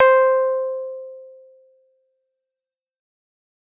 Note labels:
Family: keyboard; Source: electronic; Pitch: C5; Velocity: 127; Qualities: fast decay

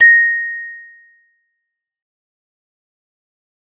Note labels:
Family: mallet percussion; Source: acoustic; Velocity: 127; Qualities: fast decay

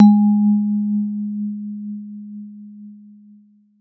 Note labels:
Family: mallet percussion; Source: acoustic; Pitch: G#3; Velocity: 100

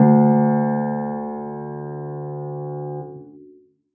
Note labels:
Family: keyboard; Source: acoustic; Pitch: D2; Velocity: 50; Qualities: long release, reverb

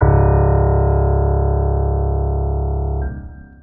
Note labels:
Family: organ; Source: electronic; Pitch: C#1; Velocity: 50; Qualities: long release, reverb

